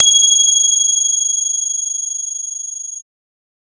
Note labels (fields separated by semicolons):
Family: bass; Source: synthesizer; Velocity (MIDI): 50; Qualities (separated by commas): bright